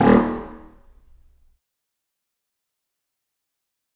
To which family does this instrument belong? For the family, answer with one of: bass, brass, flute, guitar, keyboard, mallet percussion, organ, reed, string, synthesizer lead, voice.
reed